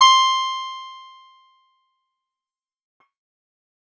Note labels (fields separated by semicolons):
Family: guitar; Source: acoustic; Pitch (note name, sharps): C6; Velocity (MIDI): 127; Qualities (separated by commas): bright, distorted, fast decay